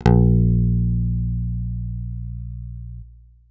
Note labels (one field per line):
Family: guitar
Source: electronic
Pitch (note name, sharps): A#1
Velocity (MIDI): 100